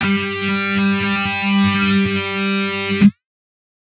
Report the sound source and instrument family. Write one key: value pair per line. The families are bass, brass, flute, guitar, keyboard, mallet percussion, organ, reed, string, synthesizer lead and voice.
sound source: electronic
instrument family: guitar